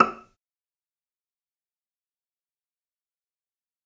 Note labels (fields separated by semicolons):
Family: string; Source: acoustic; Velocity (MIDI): 25; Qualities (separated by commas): fast decay, percussive, reverb